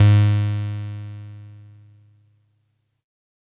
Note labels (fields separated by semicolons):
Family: keyboard; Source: electronic; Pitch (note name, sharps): G#2; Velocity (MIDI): 50; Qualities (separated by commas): bright, distorted